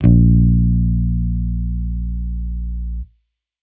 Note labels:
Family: bass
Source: electronic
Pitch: A#1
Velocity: 50

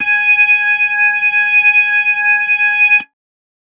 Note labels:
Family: organ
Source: electronic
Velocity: 100

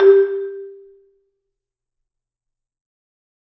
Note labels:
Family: mallet percussion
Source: acoustic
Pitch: G4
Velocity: 75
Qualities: fast decay, reverb

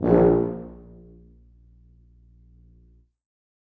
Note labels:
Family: brass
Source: acoustic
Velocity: 50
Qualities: reverb

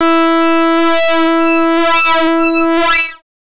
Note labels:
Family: bass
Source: synthesizer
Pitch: E4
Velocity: 75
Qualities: distorted, non-linear envelope

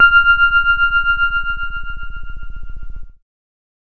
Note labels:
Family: keyboard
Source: electronic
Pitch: F6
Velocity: 127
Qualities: dark

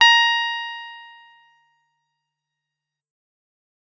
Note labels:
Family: guitar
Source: electronic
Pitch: A#5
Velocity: 50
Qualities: fast decay

